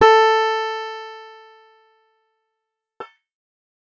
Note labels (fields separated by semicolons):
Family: guitar; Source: acoustic; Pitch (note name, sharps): A4; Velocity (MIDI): 50; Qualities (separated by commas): bright, distorted, fast decay